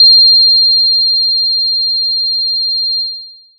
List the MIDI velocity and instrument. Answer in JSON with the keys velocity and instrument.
{"velocity": 75, "instrument": "acoustic mallet percussion instrument"}